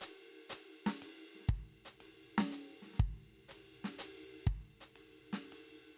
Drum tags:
jazz
beat
120 BPM
3/4
ride, hi-hat pedal, snare, kick

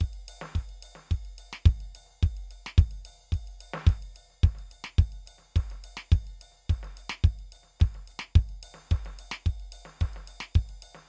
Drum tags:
calypso
beat
108 BPM
4/4
ride, hi-hat pedal, snare, kick

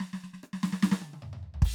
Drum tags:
rock
fill
145 BPM
4/4
crash, hi-hat pedal, snare, cross-stick, high tom, mid tom, floor tom, kick

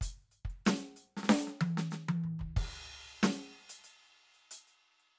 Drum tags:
rock
beat
93 BPM
4/4
crash, closed hi-hat, hi-hat pedal, snare, high tom, mid tom, floor tom, kick

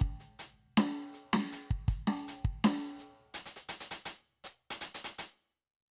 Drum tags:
funk
beat
80 BPM
4/4
closed hi-hat, open hi-hat, hi-hat pedal, snare, kick

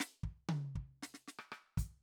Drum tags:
samba
fill
116 BPM
4/4
closed hi-hat, snare, cross-stick, high tom, kick

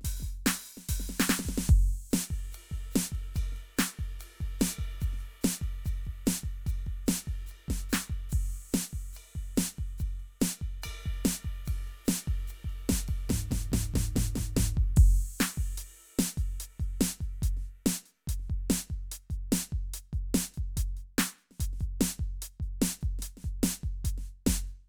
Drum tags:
rock
beat
145 BPM
4/4
crash, ride, ride bell, closed hi-hat, open hi-hat, hi-hat pedal, snare, floor tom, kick

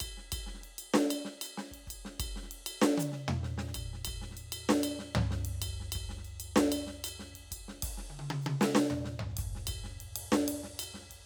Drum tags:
Afro-Cuban
beat
128 BPM
4/4
ride, ride bell, hi-hat pedal, snare, cross-stick, high tom, mid tom, floor tom, kick

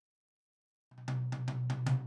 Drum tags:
Afro-Cuban rumba
fill
110 BPM
4/4
high tom

